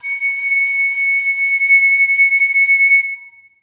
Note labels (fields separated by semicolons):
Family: flute; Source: acoustic; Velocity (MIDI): 100; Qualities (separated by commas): reverb